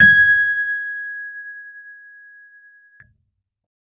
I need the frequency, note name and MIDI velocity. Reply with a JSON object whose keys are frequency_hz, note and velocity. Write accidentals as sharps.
{"frequency_hz": 1661, "note": "G#6", "velocity": 75}